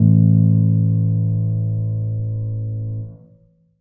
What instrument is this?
acoustic keyboard